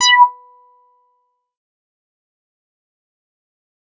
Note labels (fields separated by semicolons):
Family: bass; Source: synthesizer; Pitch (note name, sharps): B5; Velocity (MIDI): 75; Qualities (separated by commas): distorted, fast decay, percussive